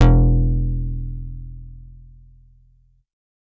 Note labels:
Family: bass; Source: synthesizer; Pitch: E1; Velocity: 75

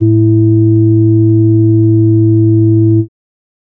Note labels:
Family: organ; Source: electronic; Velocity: 127; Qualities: dark

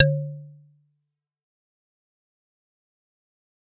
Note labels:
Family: mallet percussion; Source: acoustic; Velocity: 100; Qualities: fast decay, percussive

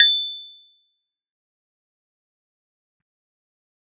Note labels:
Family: keyboard; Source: electronic; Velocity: 75; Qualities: bright, fast decay, percussive

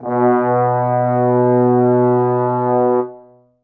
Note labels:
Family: brass; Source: acoustic; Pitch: B2; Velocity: 75; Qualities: dark, reverb

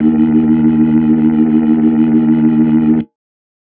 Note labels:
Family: organ; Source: electronic; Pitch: D#2; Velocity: 100; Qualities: distorted

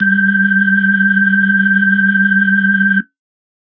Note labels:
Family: organ; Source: electronic; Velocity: 100

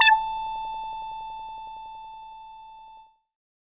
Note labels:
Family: bass; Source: synthesizer; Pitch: A5; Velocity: 75; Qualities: distorted

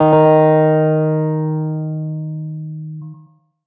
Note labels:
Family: keyboard; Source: electronic; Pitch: D#3; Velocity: 100; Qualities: dark, tempo-synced

